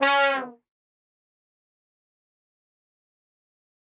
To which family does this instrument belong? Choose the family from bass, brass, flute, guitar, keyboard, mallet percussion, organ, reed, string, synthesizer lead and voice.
brass